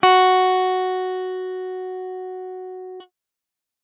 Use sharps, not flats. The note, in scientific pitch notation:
F#4